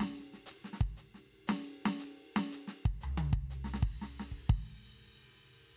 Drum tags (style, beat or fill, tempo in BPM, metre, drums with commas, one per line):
jazz
beat
120 BPM
3/4
crash, ride, hi-hat pedal, snare, high tom, floor tom, kick